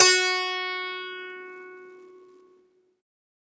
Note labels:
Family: guitar; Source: acoustic; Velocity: 25; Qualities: bright, multiphonic, reverb

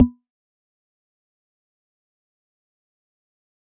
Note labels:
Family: mallet percussion; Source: electronic; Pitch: B3; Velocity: 25; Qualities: fast decay, percussive

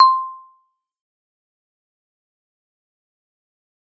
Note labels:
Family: mallet percussion; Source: acoustic; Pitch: C6; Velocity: 127; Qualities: fast decay, percussive

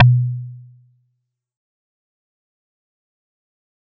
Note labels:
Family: mallet percussion; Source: acoustic; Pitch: B2; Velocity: 127; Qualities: fast decay, percussive

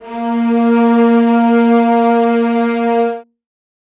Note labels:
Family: string; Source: acoustic; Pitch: A#3; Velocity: 50; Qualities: reverb

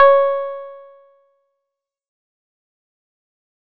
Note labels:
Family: guitar; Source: synthesizer; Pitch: C#5; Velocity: 127; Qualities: dark, fast decay

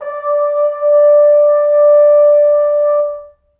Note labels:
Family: brass; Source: acoustic; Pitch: D5; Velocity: 25; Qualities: reverb

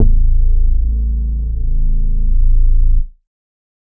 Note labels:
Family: bass; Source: synthesizer; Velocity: 100

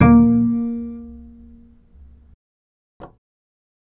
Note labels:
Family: bass; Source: electronic; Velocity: 75; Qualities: fast decay, reverb

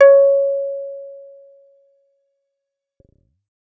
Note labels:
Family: bass; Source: synthesizer; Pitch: C#5; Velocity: 100; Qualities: fast decay

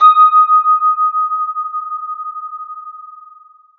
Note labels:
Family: guitar; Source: electronic; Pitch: D#6; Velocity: 100; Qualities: long release, multiphonic, non-linear envelope

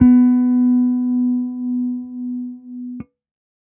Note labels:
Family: bass; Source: electronic; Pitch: B3; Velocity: 25

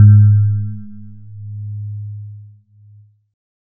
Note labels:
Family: keyboard; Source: electronic; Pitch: G#2; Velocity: 50

